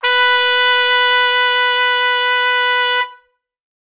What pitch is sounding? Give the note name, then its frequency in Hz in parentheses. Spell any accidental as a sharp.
B4 (493.9 Hz)